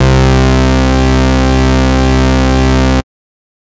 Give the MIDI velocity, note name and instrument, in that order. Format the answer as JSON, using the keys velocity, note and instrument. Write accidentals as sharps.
{"velocity": 100, "note": "C2", "instrument": "synthesizer bass"}